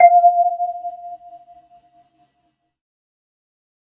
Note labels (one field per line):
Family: keyboard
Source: synthesizer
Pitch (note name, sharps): F5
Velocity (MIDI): 100